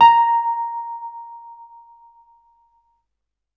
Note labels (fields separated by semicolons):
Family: keyboard; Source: electronic; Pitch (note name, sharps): A#5; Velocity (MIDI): 127